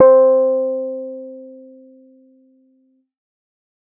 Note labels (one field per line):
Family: keyboard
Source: electronic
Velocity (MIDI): 50